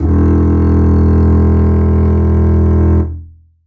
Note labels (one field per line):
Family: string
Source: acoustic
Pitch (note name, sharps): E1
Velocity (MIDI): 25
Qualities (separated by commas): reverb